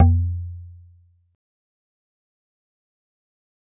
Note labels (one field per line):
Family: mallet percussion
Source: acoustic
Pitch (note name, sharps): F2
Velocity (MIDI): 50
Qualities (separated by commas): fast decay